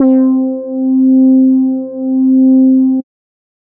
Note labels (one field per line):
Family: bass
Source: synthesizer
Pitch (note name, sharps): C4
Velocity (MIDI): 50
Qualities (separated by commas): dark